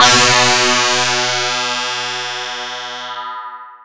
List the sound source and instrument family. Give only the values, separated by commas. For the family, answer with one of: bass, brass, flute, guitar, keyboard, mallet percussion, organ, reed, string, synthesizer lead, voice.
electronic, mallet percussion